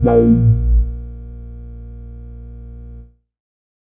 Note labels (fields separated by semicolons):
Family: bass; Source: synthesizer; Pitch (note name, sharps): A#1; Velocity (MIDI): 25; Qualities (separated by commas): distorted, non-linear envelope